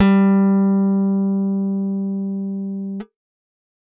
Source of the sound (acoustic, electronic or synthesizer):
acoustic